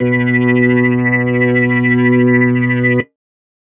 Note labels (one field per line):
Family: keyboard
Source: electronic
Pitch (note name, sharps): B2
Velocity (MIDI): 100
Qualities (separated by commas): distorted